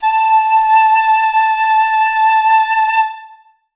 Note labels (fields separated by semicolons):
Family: flute; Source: acoustic; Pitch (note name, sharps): A5; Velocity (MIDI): 127; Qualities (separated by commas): reverb